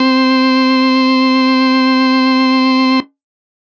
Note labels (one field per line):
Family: organ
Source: electronic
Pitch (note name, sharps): C4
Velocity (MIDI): 127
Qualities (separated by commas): distorted